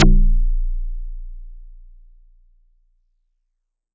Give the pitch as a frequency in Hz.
29.14 Hz